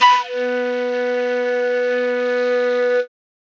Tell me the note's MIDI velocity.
100